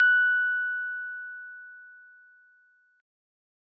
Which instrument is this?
acoustic keyboard